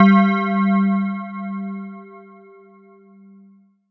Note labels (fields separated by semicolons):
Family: mallet percussion; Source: electronic; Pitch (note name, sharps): G3; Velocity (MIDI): 75